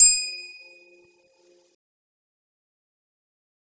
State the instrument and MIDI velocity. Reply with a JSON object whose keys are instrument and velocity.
{"instrument": "electronic guitar", "velocity": 127}